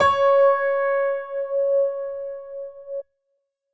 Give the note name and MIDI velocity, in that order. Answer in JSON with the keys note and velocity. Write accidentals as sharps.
{"note": "C#5", "velocity": 127}